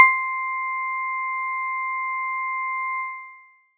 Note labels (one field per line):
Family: mallet percussion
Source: acoustic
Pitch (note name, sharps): C6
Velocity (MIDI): 127